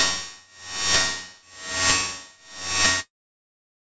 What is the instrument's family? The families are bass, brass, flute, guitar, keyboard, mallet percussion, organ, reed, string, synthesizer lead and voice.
guitar